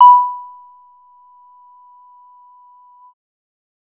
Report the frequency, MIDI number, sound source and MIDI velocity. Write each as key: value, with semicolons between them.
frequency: 987.8 Hz; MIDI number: 83; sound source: synthesizer; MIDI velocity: 25